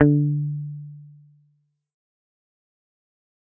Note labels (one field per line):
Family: guitar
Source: electronic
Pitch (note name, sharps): D3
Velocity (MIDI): 25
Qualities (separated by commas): fast decay